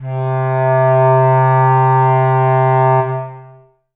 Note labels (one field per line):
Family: reed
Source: acoustic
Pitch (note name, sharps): C3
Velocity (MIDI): 127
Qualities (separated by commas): long release, reverb